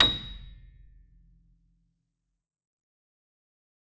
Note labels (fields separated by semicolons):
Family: keyboard; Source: acoustic; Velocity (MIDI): 127; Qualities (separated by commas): percussive, reverb